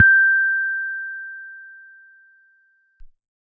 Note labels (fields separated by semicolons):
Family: keyboard; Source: electronic; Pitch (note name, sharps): G6; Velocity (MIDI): 50